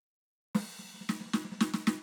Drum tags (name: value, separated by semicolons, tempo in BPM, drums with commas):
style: funk; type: fill; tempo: 112 BPM; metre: 4/4; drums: crash, snare